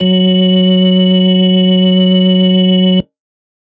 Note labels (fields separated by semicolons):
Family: organ; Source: electronic; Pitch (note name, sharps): F#3; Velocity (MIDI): 50; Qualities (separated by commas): distorted